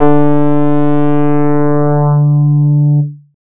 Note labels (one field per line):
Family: bass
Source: synthesizer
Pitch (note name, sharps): D3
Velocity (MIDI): 50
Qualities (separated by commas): distorted